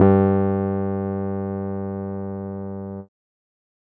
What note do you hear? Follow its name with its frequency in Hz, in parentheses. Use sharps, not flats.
G2 (98 Hz)